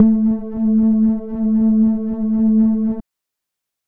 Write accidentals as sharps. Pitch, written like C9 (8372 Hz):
A3 (220 Hz)